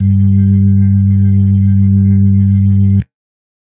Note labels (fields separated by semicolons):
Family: organ; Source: electronic; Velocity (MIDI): 100; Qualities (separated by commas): dark